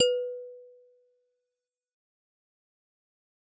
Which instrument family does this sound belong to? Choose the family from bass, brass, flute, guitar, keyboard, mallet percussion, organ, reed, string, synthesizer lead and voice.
mallet percussion